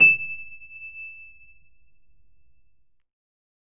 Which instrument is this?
electronic keyboard